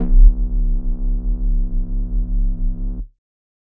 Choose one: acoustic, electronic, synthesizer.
synthesizer